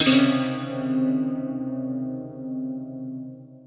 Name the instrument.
acoustic guitar